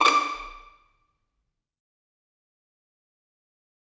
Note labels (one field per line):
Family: string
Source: acoustic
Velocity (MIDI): 127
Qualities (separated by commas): fast decay, percussive, reverb